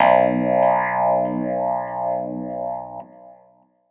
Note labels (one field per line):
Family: keyboard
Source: electronic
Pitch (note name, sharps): B1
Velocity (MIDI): 100